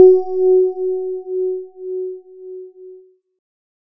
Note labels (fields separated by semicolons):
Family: keyboard; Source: electronic; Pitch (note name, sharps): F#4; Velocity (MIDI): 25